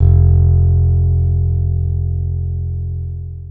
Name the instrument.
acoustic guitar